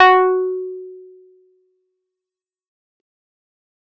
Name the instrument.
electronic keyboard